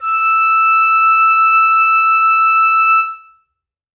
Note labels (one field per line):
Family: reed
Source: acoustic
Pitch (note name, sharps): E6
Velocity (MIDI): 25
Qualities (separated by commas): reverb